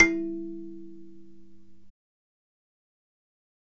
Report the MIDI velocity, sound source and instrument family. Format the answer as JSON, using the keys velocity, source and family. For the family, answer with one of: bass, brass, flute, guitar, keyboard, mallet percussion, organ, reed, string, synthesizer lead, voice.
{"velocity": 75, "source": "acoustic", "family": "mallet percussion"}